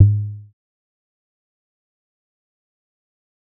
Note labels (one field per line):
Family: bass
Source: synthesizer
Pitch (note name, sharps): G#2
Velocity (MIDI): 50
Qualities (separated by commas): dark, fast decay, percussive